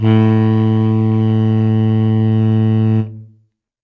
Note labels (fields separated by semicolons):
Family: reed; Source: acoustic; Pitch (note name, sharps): A2; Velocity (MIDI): 25; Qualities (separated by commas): reverb